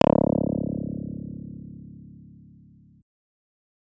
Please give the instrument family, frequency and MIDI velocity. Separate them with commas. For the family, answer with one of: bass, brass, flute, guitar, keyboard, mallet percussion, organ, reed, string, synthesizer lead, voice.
guitar, 34.65 Hz, 100